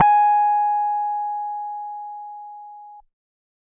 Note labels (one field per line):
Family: keyboard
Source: electronic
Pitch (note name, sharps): G#5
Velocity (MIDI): 127